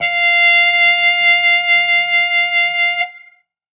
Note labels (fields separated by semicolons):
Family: brass; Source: acoustic; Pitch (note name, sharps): F5; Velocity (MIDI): 75